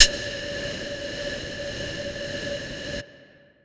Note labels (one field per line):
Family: flute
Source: acoustic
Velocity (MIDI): 75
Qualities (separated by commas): distorted